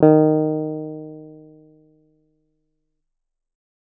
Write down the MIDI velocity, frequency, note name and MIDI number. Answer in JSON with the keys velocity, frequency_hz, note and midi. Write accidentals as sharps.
{"velocity": 50, "frequency_hz": 155.6, "note": "D#3", "midi": 51}